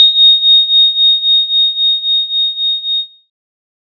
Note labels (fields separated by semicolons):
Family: synthesizer lead; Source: synthesizer; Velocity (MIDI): 127; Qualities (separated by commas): bright